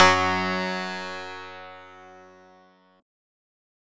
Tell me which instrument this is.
synthesizer lead